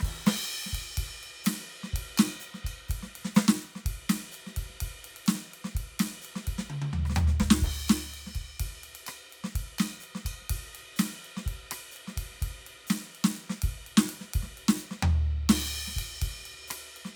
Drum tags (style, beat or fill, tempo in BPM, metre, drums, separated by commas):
Middle Eastern, beat, 126 BPM, 4/4, crash, ride, ride bell, hi-hat pedal, snare, cross-stick, mid tom, floor tom, kick